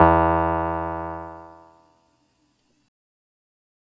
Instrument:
electronic keyboard